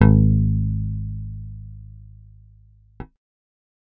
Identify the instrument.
synthesizer bass